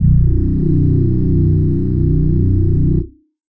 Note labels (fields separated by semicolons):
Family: voice; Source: synthesizer; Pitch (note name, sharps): B0; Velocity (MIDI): 25; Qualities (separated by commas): multiphonic